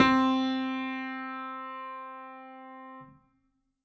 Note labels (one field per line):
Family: keyboard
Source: acoustic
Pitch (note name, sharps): C4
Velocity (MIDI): 100